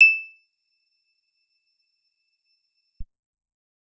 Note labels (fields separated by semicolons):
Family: guitar; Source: acoustic; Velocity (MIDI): 100; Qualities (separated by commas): bright, percussive